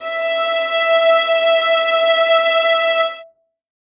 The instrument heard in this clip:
acoustic string instrument